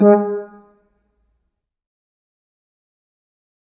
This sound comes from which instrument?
acoustic flute